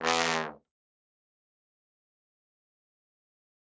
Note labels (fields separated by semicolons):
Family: brass; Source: acoustic; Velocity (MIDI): 100; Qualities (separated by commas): bright, fast decay, reverb